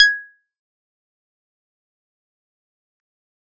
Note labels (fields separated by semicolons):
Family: keyboard; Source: electronic; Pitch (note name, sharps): G#6; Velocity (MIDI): 127; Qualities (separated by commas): fast decay, percussive